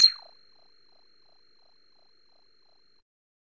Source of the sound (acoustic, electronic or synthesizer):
synthesizer